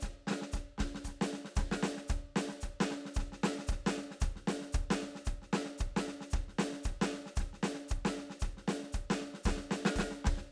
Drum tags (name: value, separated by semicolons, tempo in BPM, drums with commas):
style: country; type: beat; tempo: 114 BPM; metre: 4/4; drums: hi-hat pedal, snare, kick